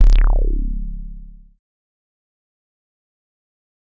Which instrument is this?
synthesizer bass